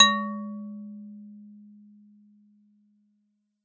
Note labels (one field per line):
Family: mallet percussion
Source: acoustic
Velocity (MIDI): 100